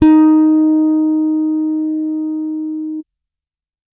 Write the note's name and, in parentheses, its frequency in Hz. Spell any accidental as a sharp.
D#4 (311.1 Hz)